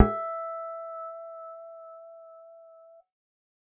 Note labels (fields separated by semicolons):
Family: bass; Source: synthesizer; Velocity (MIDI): 50; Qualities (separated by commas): dark, reverb